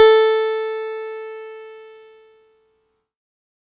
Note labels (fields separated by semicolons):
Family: keyboard; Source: electronic; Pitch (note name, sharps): A4; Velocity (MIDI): 25; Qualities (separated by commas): bright, distorted